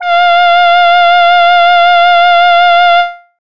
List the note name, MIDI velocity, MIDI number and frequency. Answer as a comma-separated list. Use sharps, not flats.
F5, 50, 77, 698.5 Hz